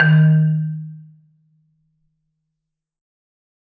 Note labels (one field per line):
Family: mallet percussion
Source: acoustic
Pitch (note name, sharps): D#3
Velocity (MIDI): 75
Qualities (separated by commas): fast decay, reverb